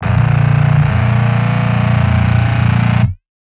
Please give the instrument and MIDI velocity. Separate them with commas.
electronic guitar, 100